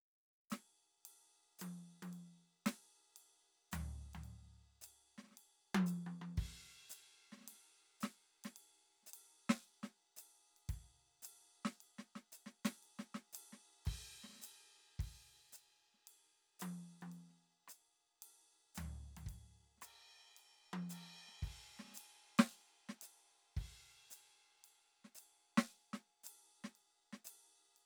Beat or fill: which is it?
beat